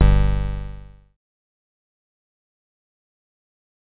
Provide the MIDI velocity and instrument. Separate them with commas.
50, synthesizer bass